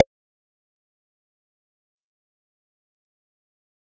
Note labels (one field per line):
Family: bass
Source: synthesizer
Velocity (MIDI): 100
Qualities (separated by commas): fast decay, percussive